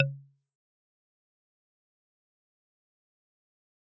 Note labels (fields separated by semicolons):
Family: mallet percussion; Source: acoustic; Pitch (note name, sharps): C#3; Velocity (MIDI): 75; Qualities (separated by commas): fast decay, percussive